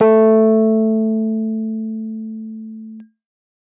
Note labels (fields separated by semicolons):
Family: keyboard; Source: electronic; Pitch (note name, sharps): A3; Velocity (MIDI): 127; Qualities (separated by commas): dark